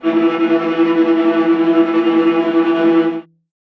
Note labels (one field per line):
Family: string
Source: acoustic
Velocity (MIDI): 75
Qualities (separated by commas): non-linear envelope, reverb